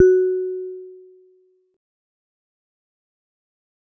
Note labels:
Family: mallet percussion; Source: acoustic; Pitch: F#4; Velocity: 50; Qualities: fast decay

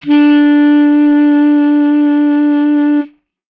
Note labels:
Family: reed; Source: acoustic; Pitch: D4; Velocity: 25

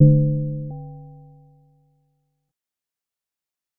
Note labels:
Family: mallet percussion; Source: synthesizer; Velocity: 50; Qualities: fast decay, multiphonic

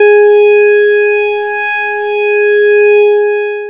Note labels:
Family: bass; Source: synthesizer; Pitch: G#4; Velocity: 100; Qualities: long release

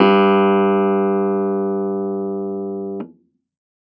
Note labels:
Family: keyboard; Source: electronic; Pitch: G2; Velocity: 50; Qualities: distorted

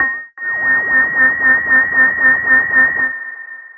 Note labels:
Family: bass; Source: synthesizer; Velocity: 75; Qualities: long release, reverb

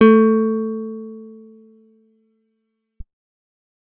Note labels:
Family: guitar; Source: acoustic; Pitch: A3; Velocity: 50

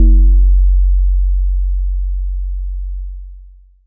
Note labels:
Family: mallet percussion; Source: electronic; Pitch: F#1; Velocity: 25; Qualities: long release, multiphonic

